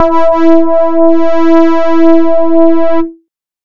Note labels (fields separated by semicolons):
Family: bass; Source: synthesizer; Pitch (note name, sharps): E4; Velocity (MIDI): 50; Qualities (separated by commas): distorted